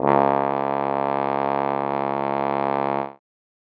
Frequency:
69.3 Hz